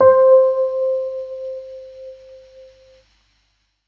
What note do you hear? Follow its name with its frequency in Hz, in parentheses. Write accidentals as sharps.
C5 (523.3 Hz)